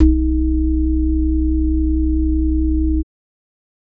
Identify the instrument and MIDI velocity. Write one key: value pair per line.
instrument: electronic organ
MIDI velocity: 100